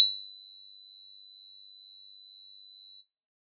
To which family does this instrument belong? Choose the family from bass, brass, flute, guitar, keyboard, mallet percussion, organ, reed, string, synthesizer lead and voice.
bass